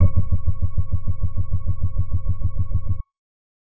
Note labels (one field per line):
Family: keyboard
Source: electronic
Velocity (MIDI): 25